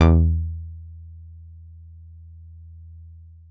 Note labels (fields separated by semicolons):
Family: guitar; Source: synthesizer; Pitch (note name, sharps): E2; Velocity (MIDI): 75; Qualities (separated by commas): long release